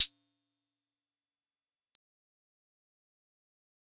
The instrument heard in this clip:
acoustic mallet percussion instrument